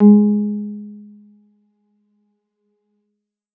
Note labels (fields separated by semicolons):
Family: keyboard; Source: electronic; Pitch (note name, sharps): G#3; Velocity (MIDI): 100